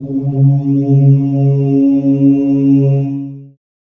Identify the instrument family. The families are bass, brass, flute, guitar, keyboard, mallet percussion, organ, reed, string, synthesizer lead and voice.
voice